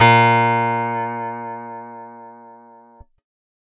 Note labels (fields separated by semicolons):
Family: guitar; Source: acoustic; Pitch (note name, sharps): A#2; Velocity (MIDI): 100